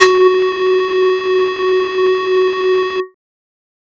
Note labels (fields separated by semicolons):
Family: flute; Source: synthesizer; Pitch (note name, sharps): F#4; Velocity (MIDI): 127; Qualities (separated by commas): distorted